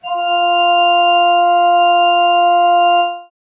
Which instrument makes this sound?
acoustic organ